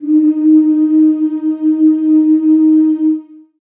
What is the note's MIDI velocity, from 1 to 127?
25